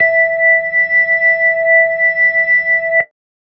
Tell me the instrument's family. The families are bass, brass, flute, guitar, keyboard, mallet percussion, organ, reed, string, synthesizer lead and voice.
keyboard